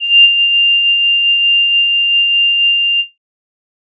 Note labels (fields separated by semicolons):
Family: flute; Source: synthesizer; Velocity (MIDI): 127; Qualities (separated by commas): bright, distorted